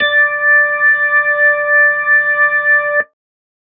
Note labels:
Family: organ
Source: electronic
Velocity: 75

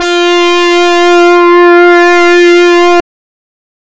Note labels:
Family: reed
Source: synthesizer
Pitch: F4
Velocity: 100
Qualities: distorted, non-linear envelope

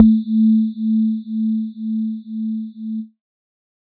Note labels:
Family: synthesizer lead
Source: synthesizer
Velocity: 75

